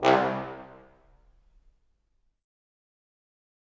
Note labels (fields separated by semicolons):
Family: brass; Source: acoustic; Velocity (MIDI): 100; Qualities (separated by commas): fast decay, reverb